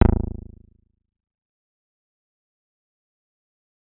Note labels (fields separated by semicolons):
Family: bass; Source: synthesizer; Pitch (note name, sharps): A0; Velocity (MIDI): 50; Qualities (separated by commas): fast decay, percussive